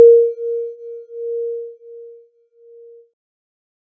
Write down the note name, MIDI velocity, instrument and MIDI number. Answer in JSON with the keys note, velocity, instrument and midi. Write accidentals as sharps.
{"note": "A#4", "velocity": 75, "instrument": "synthesizer keyboard", "midi": 70}